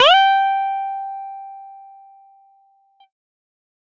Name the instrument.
electronic guitar